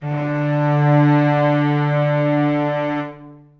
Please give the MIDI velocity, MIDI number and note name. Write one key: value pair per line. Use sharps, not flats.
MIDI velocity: 75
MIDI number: 50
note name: D3